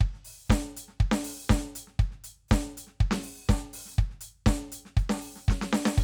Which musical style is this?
disco